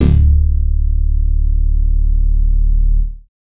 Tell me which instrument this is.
synthesizer bass